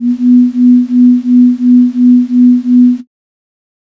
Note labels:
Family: flute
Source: synthesizer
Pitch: B3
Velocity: 127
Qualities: dark

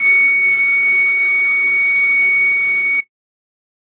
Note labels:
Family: string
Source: acoustic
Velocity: 25

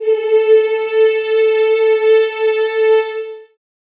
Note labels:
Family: voice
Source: acoustic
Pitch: A4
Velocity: 75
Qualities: long release, reverb

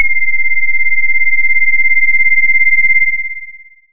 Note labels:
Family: voice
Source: synthesizer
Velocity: 25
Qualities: bright, long release

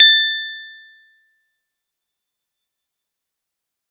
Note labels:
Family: keyboard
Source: electronic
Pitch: A6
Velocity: 127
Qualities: fast decay, percussive

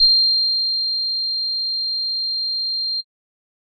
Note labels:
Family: bass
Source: synthesizer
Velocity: 25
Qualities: bright, distorted

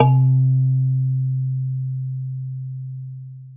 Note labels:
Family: mallet percussion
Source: acoustic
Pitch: C3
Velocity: 75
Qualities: long release, reverb

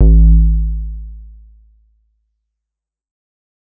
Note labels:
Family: bass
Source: synthesizer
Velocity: 50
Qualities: dark, fast decay

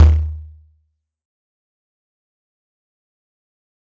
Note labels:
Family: mallet percussion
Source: acoustic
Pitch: D#2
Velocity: 127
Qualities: fast decay, percussive

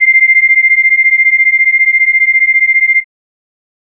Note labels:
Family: keyboard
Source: acoustic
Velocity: 127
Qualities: bright

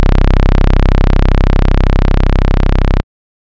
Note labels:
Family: bass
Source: synthesizer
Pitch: C1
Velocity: 127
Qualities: bright, distorted

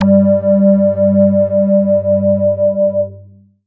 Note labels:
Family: bass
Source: synthesizer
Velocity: 75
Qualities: distorted, multiphonic

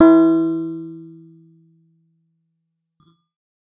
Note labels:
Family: keyboard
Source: electronic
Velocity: 25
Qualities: distorted

